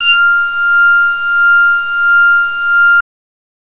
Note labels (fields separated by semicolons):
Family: bass; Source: synthesizer; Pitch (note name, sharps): F6; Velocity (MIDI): 50; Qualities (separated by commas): distorted